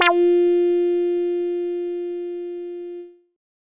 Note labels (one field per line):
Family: bass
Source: synthesizer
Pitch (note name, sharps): F4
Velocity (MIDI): 75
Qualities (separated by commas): distorted